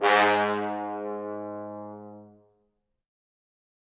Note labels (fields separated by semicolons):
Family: brass; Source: acoustic; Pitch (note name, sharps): G#2; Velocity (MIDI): 75; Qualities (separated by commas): bright, reverb